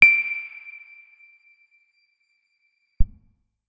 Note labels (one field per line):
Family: guitar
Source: electronic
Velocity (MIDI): 25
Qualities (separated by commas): percussive, reverb